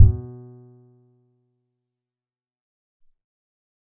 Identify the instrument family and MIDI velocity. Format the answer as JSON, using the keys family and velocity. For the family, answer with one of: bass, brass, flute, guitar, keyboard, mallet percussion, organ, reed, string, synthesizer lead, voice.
{"family": "guitar", "velocity": 25}